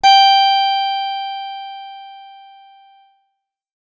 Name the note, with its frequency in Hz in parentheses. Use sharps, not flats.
G5 (784 Hz)